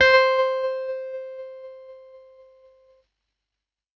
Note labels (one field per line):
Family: keyboard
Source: electronic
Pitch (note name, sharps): C5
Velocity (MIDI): 100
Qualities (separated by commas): distorted, tempo-synced